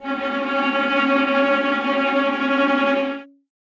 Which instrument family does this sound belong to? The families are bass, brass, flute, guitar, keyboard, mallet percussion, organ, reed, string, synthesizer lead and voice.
string